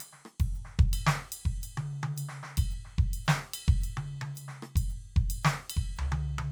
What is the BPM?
110 BPM